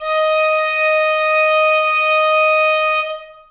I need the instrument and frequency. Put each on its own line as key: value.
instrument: acoustic flute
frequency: 622.3 Hz